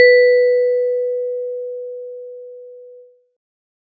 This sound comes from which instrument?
acoustic mallet percussion instrument